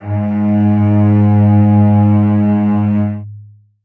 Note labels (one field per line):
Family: string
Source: acoustic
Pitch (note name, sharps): G#2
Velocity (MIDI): 50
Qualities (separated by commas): long release, reverb